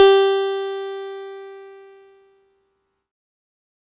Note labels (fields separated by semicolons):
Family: keyboard; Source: electronic; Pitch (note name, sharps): G4; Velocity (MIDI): 25; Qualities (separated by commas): bright, distorted